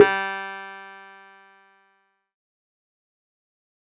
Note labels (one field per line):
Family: keyboard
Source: electronic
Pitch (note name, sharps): G3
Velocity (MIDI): 25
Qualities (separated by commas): distorted, fast decay